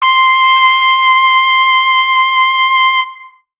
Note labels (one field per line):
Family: brass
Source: acoustic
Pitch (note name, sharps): C6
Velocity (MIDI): 25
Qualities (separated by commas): distorted